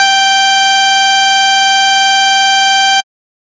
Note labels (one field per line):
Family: bass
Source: synthesizer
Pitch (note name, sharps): G5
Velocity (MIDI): 25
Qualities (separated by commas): bright, distorted